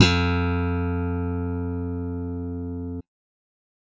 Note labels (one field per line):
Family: bass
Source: electronic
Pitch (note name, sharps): F2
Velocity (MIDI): 127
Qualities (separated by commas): bright